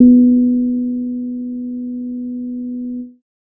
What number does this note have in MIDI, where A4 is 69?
59